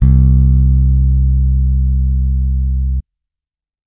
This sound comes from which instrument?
electronic bass